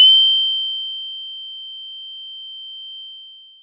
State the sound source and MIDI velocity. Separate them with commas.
acoustic, 25